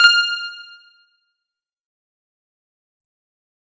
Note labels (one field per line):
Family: guitar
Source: electronic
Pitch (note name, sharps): F6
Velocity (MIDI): 50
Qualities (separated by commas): fast decay, percussive